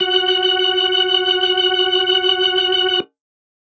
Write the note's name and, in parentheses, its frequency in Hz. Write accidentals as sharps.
F#4 (370 Hz)